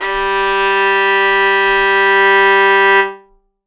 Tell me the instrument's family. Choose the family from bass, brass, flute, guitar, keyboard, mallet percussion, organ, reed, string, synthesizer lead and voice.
string